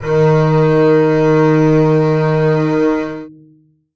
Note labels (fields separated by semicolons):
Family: string; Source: acoustic; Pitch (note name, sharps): D#3; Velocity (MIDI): 100; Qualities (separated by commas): long release, reverb